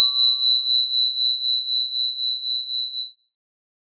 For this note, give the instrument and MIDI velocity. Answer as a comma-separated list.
synthesizer lead, 50